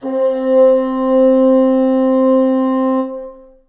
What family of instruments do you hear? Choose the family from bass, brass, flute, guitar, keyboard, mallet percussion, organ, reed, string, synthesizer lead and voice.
reed